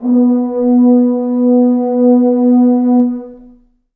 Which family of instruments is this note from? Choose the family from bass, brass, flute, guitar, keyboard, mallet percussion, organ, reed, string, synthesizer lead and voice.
brass